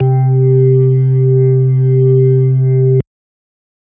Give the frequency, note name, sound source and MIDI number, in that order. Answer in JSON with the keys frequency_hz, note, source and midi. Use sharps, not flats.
{"frequency_hz": 130.8, "note": "C3", "source": "electronic", "midi": 48}